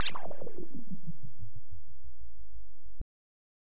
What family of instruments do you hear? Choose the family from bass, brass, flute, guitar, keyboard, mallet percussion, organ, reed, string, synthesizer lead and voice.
bass